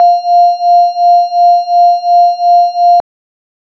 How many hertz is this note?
698.5 Hz